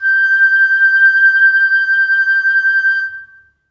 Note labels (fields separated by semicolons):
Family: flute; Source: acoustic; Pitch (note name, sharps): G6; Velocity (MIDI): 50; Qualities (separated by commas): reverb